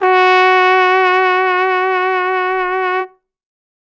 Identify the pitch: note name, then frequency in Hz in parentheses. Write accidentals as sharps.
F#4 (370 Hz)